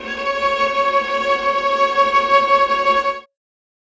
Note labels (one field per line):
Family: string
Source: acoustic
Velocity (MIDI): 25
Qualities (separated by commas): bright, non-linear envelope, reverb